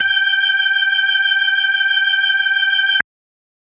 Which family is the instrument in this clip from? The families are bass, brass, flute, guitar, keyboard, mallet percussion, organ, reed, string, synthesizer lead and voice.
organ